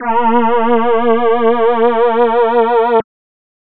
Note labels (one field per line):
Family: voice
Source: synthesizer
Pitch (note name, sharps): A#3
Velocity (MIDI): 100